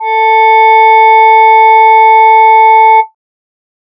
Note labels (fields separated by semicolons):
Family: voice; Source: synthesizer; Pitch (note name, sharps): A4; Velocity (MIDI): 127